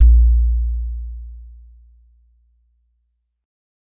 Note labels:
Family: mallet percussion; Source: acoustic; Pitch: A#1; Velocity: 50; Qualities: dark, non-linear envelope

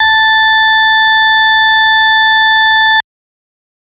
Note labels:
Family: organ; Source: electronic; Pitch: A5; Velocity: 25

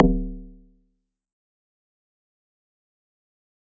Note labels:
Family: mallet percussion; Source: acoustic; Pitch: D1; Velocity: 75; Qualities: fast decay, percussive

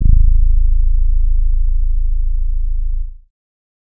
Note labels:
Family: bass; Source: synthesizer; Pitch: A0; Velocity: 25; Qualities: dark

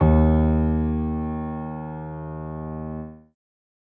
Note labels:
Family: keyboard; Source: acoustic; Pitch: D#2; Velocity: 75

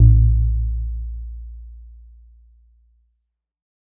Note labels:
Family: guitar; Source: synthesizer; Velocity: 50; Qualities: dark

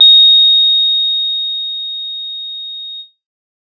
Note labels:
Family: guitar; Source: electronic; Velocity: 50; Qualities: bright

